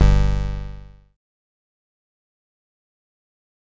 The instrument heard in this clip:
synthesizer bass